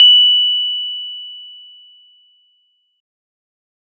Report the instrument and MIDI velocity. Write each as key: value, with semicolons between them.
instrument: electronic organ; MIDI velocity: 127